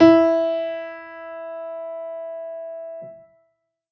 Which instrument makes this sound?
acoustic keyboard